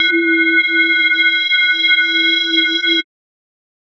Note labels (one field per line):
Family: mallet percussion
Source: electronic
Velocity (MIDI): 75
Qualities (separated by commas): multiphonic, non-linear envelope